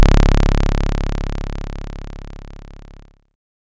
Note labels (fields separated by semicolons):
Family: bass; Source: synthesizer; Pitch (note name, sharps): C#1; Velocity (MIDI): 25; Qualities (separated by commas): bright, distorted